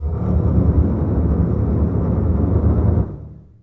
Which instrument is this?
acoustic string instrument